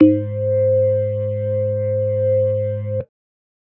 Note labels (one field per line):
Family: organ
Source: electronic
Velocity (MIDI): 75